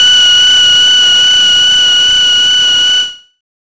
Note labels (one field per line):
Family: bass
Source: synthesizer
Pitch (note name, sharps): F#6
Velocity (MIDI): 127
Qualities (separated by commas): non-linear envelope